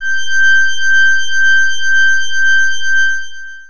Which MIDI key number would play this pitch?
91